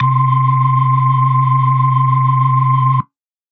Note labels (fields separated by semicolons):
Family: organ; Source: electronic; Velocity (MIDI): 50